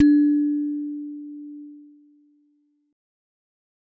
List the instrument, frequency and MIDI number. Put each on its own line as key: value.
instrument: acoustic mallet percussion instrument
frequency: 293.7 Hz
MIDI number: 62